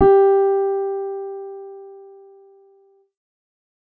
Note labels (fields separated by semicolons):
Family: keyboard; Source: synthesizer; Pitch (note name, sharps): G4; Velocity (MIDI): 50; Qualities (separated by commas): dark